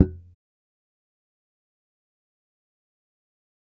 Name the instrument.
electronic bass